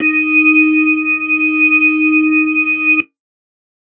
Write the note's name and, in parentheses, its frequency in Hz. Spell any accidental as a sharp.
D#4 (311.1 Hz)